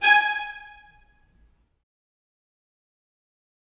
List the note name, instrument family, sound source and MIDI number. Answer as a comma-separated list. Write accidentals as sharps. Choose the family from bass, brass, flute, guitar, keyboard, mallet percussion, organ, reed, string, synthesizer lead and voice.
G#5, string, acoustic, 80